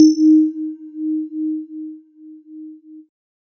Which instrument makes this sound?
electronic keyboard